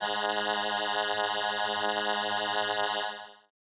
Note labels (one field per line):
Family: keyboard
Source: synthesizer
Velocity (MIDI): 75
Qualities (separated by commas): bright